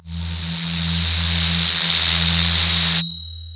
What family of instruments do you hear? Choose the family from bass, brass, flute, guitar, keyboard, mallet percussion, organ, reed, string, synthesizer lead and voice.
voice